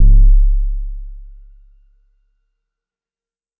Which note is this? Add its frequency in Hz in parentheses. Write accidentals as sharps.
C#1 (34.65 Hz)